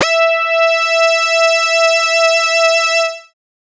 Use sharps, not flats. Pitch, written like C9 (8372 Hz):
E5 (659.3 Hz)